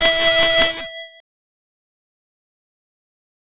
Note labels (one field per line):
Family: bass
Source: synthesizer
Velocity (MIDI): 100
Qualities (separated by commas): bright, distorted, fast decay, multiphonic